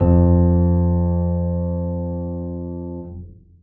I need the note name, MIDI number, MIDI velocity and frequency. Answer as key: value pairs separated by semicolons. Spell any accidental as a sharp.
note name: F2; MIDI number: 41; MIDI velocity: 75; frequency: 87.31 Hz